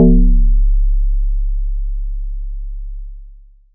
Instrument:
electronic mallet percussion instrument